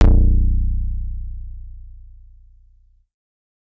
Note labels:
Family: bass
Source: synthesizer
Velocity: 100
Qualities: distorted

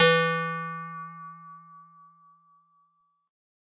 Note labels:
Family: guitar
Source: acoustic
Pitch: E3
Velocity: 127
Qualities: bright

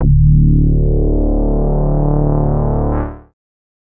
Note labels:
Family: bass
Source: synthesizer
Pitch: D1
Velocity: 127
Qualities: distorted, multiphonic

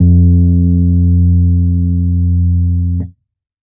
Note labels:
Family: keyboard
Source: electronic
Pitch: F2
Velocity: 50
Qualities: dark

